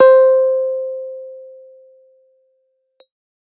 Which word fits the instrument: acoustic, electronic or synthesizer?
electronic